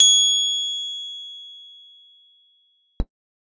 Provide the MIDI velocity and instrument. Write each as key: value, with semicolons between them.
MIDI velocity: 127; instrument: electronic keyboard